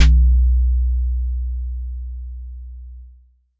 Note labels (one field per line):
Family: bass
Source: synthesizer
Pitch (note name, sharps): B1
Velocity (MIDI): 25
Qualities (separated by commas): distorted